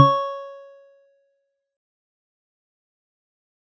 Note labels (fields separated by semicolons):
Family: mallet percussion; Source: acoustic; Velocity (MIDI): 100; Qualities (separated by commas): fast decay, percussive